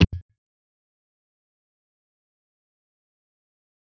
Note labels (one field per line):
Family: guitar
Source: electronic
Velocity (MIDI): 25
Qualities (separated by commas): distorted, fast decay, percussive, tempo-synced